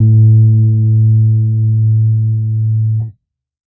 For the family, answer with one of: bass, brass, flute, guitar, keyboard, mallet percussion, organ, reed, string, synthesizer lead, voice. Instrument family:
keyboard